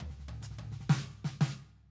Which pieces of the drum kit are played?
percussion, snare, high tom and floor tom